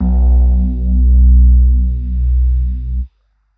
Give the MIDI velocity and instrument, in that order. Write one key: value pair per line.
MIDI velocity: 50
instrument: electronic keyboard